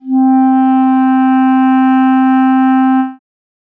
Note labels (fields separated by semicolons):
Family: reed; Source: acoustic; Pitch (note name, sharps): C4; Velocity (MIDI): 50; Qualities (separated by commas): dark